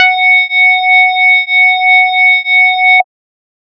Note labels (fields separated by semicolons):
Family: bass; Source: synthesizer; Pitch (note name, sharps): F#5; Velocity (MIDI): 127